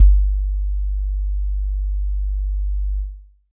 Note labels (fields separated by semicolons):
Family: keyboard; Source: electronic; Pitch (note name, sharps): G1; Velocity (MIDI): 25; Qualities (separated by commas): dark